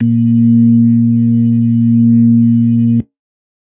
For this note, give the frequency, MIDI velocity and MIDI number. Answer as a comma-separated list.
116.5 Hz, 127, 46